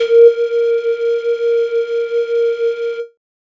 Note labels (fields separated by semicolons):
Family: flute; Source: synthesizer; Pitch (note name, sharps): A#4; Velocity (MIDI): 75; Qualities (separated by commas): distorted